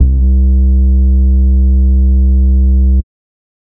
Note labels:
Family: bass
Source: synthesizer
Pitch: C2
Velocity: 127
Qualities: dark, distorted, tempo-synced

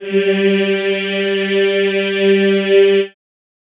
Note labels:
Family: voice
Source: acoustic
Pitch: G3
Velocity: 127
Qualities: reverb

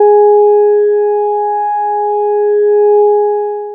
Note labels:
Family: bass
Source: synthesizer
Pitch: G#4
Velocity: 75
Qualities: long release

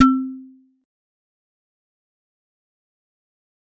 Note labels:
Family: mallet percussion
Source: acoustic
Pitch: C4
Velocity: 50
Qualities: dark, fast decay, percussive

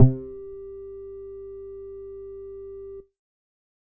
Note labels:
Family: bass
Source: synthesizer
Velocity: 25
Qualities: distorted

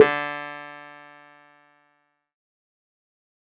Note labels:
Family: keyboard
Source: electronic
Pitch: D3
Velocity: 50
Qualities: distorted, fast decay

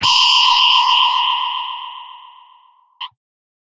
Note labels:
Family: guitar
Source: electronic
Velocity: 100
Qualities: bright, distorted

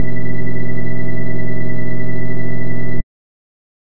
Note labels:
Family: bass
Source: synthesizer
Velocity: 25

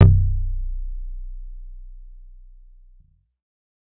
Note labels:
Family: bass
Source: synthesizer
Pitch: B0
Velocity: 127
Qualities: dark

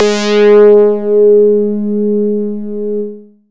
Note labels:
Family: bass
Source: synthesizer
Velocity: 75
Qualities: bright, distorted

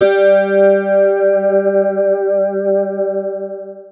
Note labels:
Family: guitar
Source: electronic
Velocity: 25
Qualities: long release, multiphonic, non-linear envelope

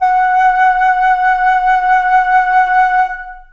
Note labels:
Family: flute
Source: acoustic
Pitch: F#5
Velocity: 100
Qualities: long release, reverb

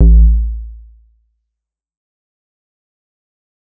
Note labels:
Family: bass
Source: synthesizer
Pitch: A1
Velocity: 50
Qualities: dark, fast decay

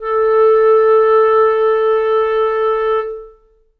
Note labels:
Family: reed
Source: acoustic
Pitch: A4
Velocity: 75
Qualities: reverb

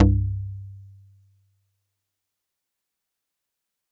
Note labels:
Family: mallet percussion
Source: acoustic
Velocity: 75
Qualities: fast decay, multiphonic

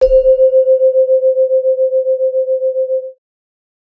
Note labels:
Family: mallet percussion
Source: acoustic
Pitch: C5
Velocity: 25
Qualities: multiphonic

